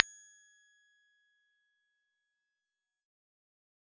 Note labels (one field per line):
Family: bass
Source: synthesizer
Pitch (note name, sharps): G#6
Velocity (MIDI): 75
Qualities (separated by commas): fast decay, percussive